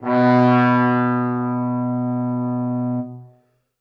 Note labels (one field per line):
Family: brass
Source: acoustic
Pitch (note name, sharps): B2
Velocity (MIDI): 25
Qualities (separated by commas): bright, reverb